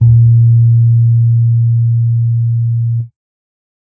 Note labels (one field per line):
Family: keyboard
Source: electronic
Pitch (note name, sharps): A#2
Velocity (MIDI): 25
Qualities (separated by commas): dark